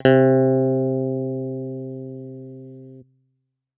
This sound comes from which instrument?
electronic guitar